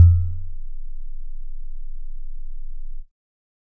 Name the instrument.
electronic keyboard